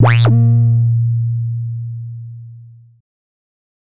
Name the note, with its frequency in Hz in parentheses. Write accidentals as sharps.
A#2 (116.5 Hz)